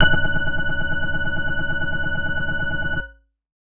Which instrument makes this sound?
electronic keyboard